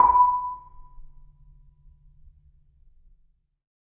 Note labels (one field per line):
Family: mallet percussion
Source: acoustic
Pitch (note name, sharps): B5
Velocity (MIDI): 75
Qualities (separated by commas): reverb